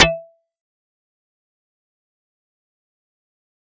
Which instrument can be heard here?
electronic mallet percussion instrument